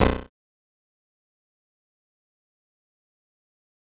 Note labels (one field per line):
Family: bass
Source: synthesizer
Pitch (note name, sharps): B0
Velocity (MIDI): 127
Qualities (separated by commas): bright, distorted, fast decay, percussive